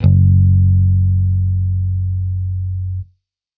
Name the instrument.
electronic bass